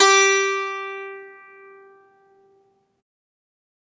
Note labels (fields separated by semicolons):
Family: guitar; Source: acoustic; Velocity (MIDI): 100; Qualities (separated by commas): bright, multiphonic, reverb